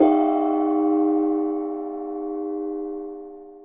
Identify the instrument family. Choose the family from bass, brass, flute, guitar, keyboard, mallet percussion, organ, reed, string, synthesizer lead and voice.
mallet percussion